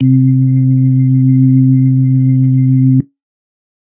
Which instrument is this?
electronic organ